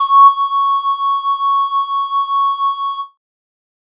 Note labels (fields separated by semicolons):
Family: flute; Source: synthesizer; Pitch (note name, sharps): C#6; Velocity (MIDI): 75; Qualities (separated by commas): distorted